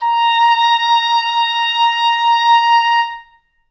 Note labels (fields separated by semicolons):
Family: reed; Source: acoustic; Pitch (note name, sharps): A#5; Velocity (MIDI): 127; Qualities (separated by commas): reverb